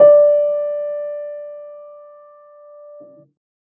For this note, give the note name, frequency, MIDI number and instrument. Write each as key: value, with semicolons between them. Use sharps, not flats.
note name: D5; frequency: 587.3 Hz; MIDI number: 74; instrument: acoustic keyboard